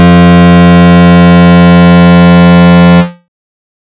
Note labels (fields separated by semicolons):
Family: bass; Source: synthesizer; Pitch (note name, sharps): F2; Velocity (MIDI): 25; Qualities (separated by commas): bright, distorted